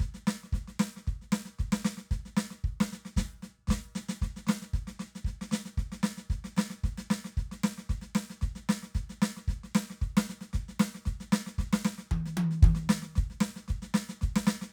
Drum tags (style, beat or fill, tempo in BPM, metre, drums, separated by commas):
country, beat, 114 BPM, 4/4, snare, high tom, kick